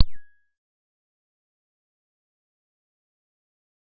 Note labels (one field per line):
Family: bass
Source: synthesizer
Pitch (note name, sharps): G#6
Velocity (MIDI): 25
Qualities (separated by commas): fast decay, percussive